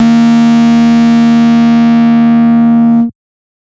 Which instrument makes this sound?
synthesizer bass